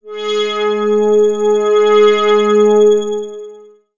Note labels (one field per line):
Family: synthesizer lead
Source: synthesizer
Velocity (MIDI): 75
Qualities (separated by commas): bright, long release, non-linear envelope